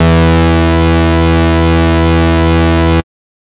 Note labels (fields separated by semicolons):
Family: bass; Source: synthesizer; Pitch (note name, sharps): E2; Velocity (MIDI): 50; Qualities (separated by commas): bright, distorted